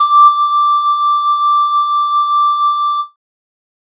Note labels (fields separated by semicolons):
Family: flute; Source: synthesizer; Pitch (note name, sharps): D6; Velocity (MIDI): 127; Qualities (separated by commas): distorted